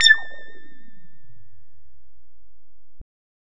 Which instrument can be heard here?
synthesizer bass